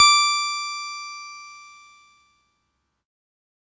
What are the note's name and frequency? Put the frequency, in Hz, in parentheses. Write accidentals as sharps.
D6 (1175 Hz)